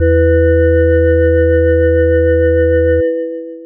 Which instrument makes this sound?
electronic mallet percussion instrument